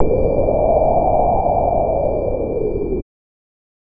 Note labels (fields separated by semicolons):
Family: bass; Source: synthesizer; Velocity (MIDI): 100; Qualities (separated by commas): distorted